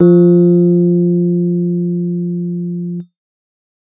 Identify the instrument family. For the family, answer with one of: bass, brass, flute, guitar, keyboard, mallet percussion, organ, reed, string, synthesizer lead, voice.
keyboard